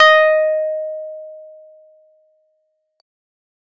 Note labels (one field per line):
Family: keyboard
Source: electronic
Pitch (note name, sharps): D#5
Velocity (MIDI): 127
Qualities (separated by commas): distorted